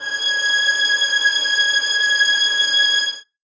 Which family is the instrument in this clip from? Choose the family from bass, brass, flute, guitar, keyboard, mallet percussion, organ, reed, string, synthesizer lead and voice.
string